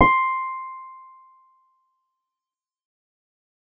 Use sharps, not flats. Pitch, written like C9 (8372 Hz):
C6 (1047 Hz)